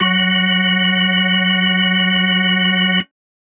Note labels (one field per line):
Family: organ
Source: electronic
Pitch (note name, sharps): F#3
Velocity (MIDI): 127